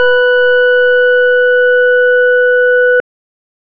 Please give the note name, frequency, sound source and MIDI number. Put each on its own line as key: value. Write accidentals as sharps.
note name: B4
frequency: 493.9 Hz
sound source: electronic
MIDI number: 71